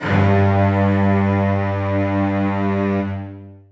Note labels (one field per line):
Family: string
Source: acoustic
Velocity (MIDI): 127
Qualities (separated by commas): long release, reverb